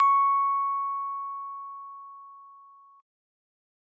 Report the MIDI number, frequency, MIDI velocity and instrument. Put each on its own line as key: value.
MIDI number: 85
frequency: 1109 Hz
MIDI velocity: 75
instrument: acoustic keyboard